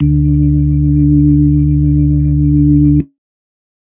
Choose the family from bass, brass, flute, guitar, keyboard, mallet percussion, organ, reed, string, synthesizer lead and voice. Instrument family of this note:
organ